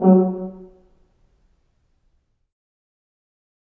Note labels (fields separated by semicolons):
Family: brass; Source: acoustic; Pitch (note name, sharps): F#3; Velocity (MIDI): 25; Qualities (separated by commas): dark, fast decay, percussive, reverb